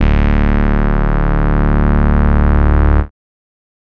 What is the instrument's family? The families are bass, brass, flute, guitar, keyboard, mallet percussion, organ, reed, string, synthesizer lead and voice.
bass